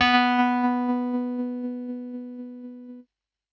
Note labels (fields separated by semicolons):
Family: keyboard; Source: electronic; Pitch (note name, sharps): B3; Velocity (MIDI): 127; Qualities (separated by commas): distorted, tempo-synced